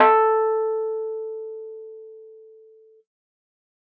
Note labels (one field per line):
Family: keyboard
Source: electronic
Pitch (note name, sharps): A4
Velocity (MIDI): 127